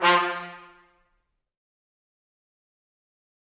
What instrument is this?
acoustic brass instrument